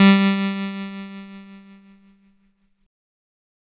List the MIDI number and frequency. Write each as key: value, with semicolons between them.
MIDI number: 55; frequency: 196 Hz